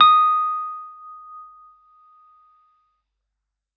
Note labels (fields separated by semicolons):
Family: keyboard; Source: electronic; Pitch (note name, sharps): D#6; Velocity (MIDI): 127